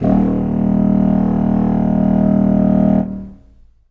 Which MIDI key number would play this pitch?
27